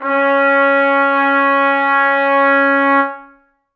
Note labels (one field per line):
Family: brass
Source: acoustic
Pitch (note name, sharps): C#4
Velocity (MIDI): 75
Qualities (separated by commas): reverb